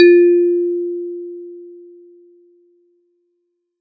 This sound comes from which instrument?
acoustic mallet percussion instrument